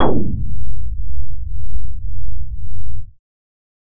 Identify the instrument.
synthesizer bass